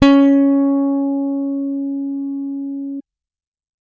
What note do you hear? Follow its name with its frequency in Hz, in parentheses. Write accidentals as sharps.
C#4 (277.2 Hz)